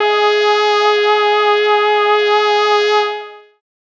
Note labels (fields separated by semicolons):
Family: voice; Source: synthesizer; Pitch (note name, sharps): G#4; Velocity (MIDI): 50; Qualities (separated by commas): long release